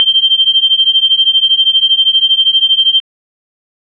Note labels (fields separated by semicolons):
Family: organ; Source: electronic; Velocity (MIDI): 100; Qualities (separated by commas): bright